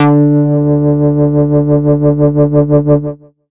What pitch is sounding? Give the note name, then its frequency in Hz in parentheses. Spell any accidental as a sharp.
D3 (146.8 Hz)